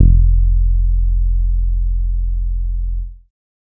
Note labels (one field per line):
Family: bass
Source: synthesizer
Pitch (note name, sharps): F1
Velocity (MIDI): 25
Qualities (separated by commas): dark